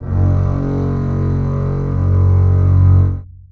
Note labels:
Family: string; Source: acoustic; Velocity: 127; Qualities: long release, reverb

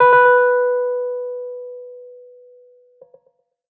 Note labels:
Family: keyboard; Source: electronic; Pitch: B4; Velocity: 100; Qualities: tempo-synced

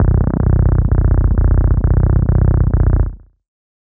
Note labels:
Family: bass; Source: synthesizer; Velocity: 75; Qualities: distorted, tempo-synced

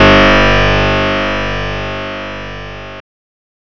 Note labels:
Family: guitar; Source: synthesizer; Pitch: G1; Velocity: 50; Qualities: bright, distorted

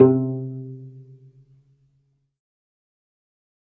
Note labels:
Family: string; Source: acoustic; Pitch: C3; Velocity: 50; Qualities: dark, fast decay, reverb

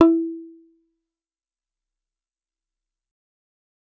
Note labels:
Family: bass; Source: synthesizer; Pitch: E4; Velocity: 25; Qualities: fast decay, percussive

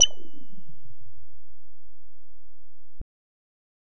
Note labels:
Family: bass; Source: synthesizer; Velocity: 50; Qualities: bright, distorted

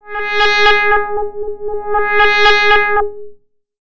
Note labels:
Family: bass; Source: synthesizer; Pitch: G#4; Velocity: 50; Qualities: tempo-synced

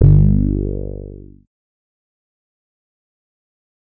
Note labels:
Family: bass; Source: synthesizer; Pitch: G1; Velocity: 50; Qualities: distorted, fast decay

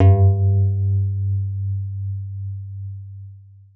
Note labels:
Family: guitar; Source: electronic; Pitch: G2; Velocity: 100; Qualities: long release, reverb

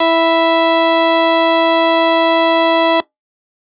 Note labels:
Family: organ; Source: electronic; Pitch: E4; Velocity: 75

